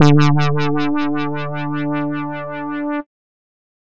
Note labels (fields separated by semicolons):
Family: bass; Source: synthesizer; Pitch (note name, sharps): D3; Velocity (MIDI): 100; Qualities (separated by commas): distorted